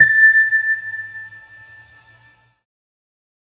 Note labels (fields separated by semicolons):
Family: keyboard; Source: electronic; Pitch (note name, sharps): A6; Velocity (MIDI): 25; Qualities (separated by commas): fast decay